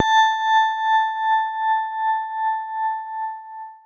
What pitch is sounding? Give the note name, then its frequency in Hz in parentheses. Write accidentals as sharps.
A5 (880 Hz)